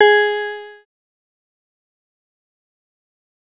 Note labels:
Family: synthesizer lead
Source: synthesizer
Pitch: G#4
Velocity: 100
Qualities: distorted, fast decay

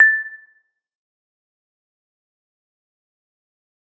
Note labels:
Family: mallet percussion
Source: acoustic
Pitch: A6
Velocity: 75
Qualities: fast decay, percussive, reverb

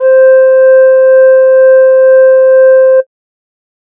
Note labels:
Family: flute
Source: synthesizer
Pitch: C5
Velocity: 50

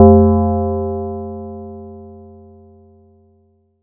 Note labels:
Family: mallet percussion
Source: acoustic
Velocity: 75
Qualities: multiphonic

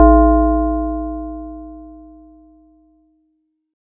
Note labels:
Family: mallet percussion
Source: acoustic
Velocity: 127

